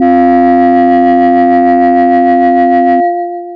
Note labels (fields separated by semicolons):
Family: mallet percussion; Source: electronic; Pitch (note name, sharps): F2; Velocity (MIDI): 127; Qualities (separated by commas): long release